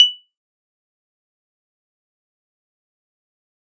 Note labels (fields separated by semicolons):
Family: keyboard; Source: electronic; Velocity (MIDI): 50; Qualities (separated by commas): bright, fast decay, percussive